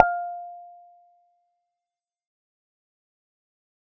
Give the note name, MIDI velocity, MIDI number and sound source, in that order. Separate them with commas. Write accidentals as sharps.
F5, 127, 77, synthesizer